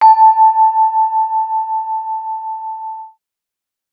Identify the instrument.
acoustic mallet percussion instrument